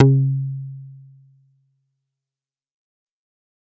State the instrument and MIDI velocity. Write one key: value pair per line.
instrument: synthesizer bass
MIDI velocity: 25